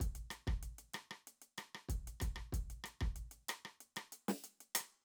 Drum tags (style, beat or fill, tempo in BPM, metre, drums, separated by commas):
Afrobeat, beat, 94 BPM, 4/4, closed hi-hat, snare, cross-stick, kick